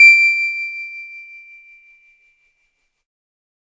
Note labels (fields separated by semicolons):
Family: keyboard; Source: electronic; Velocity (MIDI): 127